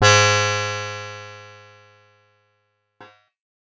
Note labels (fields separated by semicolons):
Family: guitar; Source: acoustic; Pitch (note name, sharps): G#2; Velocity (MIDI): 127; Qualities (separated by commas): bright, distorted